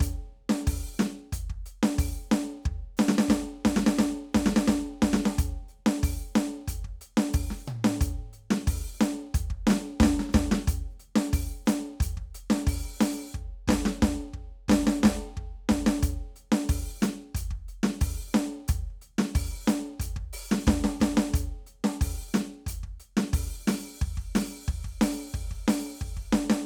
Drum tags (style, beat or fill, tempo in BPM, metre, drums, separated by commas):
Afrobeat, beat, 90 BPM, 4/4, crash, ride, closed hi-hat, open hi-hat, hi-hat pedal, snare, cross-stick, mid tom, kick